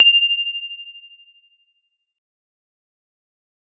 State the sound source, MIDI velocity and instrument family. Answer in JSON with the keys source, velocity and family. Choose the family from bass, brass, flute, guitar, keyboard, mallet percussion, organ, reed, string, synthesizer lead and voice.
{"source": "electronic", "velocity": 100, "family": "keyboard"}